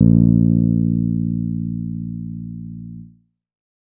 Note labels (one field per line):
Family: bass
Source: synthesizer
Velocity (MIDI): 100